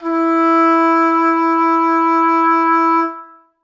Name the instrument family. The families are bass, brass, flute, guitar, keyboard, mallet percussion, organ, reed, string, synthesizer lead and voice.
reed